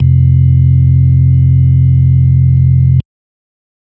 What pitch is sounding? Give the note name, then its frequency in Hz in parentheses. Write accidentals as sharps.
F1 (43.65 Hz)